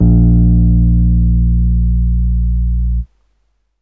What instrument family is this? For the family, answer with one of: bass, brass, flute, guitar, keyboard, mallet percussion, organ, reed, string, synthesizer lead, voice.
keyboard